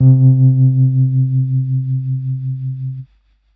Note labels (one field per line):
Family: keyboard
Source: electronic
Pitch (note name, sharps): C3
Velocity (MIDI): 50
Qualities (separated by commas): dark